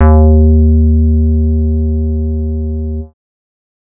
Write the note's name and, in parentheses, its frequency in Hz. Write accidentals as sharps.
D#2 (77.78 Hz)